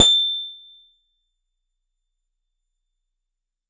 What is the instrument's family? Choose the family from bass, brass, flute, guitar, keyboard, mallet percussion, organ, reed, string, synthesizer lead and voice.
keyboard